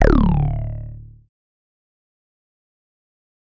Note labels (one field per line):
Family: bass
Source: synthesizer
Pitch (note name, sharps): D1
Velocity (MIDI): 75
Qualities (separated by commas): distorted, fast decay